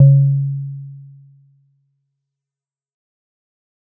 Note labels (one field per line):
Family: mallet percussion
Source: acoustic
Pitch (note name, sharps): C#3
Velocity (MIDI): 100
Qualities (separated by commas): dark, fast decay